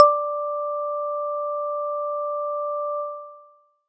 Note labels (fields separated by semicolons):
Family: mallet percussion; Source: acoustic; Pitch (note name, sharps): D5; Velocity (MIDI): 75